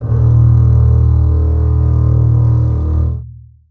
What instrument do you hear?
acoustic string instrument